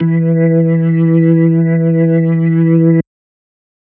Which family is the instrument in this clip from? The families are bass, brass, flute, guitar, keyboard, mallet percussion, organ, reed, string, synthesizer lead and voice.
organ